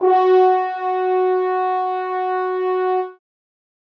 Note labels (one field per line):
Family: brass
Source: acoustic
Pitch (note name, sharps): F#4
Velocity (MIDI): 100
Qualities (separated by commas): reverb